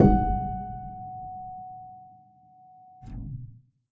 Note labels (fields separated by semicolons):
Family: keyboard; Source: acoustic; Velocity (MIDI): 25; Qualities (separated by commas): dark, reverb